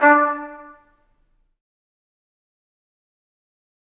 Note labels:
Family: brass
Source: acoustic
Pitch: D4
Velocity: 25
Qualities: fast decay, percussive, reverb

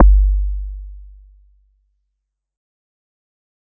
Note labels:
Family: mallet percussion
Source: acoustic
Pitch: G1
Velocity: 75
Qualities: fast decay

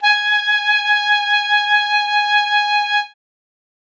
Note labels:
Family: flute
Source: acoustic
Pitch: G#5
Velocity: 75

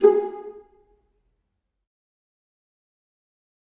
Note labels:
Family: string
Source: acoustic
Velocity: 75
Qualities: dark, fast decay, percussive, reverb

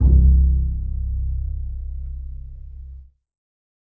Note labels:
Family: string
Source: acoustic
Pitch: C1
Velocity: 75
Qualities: dark, reverb

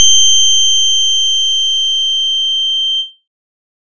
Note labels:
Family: keyboard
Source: electronic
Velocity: 127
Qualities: bright

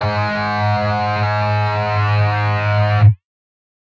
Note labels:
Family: guitar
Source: electronic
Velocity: 75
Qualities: bright, distorted

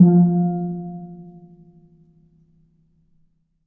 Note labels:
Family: mallet percussion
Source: acoustic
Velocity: 100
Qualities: reverb

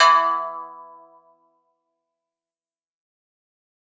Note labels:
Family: guitar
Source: acoustic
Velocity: 100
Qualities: fast decay

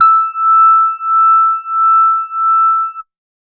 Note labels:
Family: organ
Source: electronic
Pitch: E6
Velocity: 75

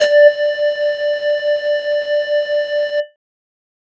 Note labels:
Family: flute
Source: synthesizer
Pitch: D5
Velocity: 75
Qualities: distorted

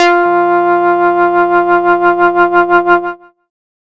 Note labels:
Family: bass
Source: synthesizer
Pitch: F4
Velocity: 75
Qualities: distorted

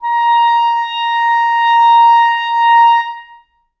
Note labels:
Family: reed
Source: acoustic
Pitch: A#5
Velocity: 127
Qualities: reverb

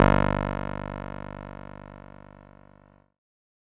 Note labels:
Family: keyboard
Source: electronic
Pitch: G1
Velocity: 100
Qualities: distorted

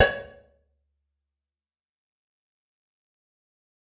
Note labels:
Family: guitar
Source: electronic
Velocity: 100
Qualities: bright, fast decay, percussive, reverb

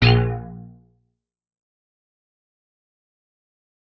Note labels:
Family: guitar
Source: electronic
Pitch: A#1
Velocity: 100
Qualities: fast decay, percussive

